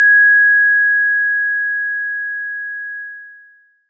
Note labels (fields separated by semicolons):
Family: mallet percussion; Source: electronic; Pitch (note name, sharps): G#6; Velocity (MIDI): 50; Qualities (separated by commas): bright, long release, multiphonic